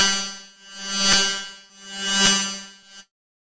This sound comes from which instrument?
electronic guitar